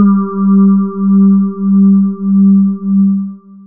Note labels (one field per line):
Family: voice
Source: synthesizer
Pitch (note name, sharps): G3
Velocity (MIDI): 25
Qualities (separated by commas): dark, long release